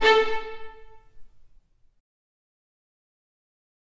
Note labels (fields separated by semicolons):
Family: string; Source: acoustic; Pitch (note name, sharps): A4; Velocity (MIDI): 127; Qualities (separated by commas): fast decay, reverb